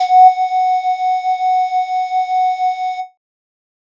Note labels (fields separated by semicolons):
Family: flute; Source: synthesizer; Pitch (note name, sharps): F#5; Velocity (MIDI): 75; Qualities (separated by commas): distorted